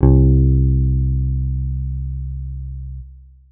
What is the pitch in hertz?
65.41 Hz